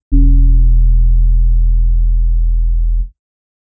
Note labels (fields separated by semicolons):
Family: keyboard; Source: electronic; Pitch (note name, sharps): E1; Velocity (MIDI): 25; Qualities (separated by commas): dark